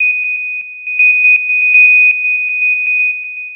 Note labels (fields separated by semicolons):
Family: synthesizer lead; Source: synthesizer; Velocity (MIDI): 100; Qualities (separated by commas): bright, long release, tempo-synced